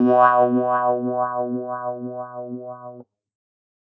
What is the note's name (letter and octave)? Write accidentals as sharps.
B2